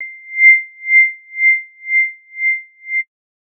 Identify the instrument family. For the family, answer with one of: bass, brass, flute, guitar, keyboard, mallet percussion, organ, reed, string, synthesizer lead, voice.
bass